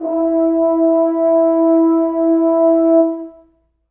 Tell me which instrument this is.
acoustic brass instrument